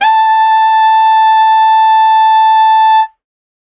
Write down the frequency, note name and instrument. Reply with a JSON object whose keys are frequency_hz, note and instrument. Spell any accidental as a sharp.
{"frequency_hz": 880, "note": "A5", "instrument": "acoustic reed instrument"}